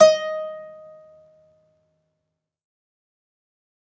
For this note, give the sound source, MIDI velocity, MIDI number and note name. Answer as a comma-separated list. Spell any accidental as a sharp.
acoustic, 100, 75, D#5